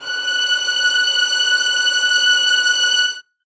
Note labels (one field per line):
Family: string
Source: acoustic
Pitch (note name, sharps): F#6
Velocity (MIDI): 50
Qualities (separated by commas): reverb